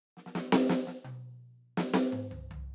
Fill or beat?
fill